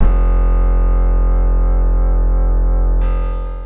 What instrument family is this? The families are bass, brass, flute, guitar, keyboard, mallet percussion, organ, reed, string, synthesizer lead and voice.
guitar